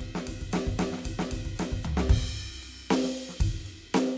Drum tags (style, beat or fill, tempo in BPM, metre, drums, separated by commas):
funk, beat, 115 BPM, 4/4, crash, ride, hi-hat pedal, snare, floor tom, kick